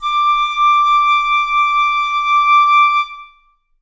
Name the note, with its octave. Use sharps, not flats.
D6